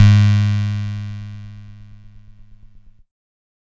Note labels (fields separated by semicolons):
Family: keyboard; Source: electronic; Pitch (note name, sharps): G#2; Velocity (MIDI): 50; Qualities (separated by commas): bright, distorted